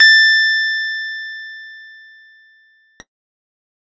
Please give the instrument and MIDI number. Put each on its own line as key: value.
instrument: electronic keyboard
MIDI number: 93